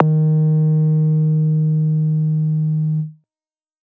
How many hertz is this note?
155.6 Hz